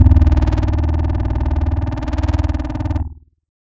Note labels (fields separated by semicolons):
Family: keyboard; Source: electronic; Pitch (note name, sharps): D#0; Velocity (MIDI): 127; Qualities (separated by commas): bright, distorted, multiphonic